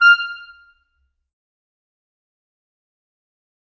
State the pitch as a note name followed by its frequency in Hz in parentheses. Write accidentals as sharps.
F6 (1397 Hz)